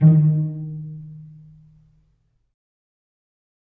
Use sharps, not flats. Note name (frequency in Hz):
D#3 (155.6 Hz)